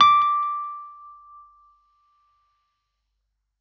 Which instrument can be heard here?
electronic keyboard